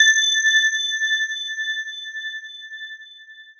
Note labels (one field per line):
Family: mallet percussion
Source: electronic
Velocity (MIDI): 100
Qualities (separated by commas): bright, long release